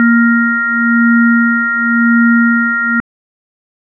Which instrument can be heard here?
electronic organ